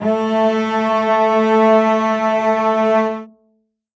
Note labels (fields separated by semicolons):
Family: string; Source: acoustic; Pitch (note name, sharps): A3; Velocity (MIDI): 100; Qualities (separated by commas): reverb